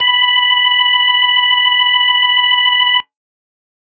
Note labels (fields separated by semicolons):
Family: organ; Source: electronic; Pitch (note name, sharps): B5; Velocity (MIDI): 50